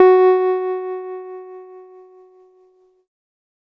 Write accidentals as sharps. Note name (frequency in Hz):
F#4 (370 Hz)